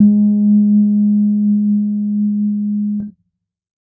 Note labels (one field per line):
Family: keyboard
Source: electronic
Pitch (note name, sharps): G#3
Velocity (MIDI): 50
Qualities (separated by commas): dark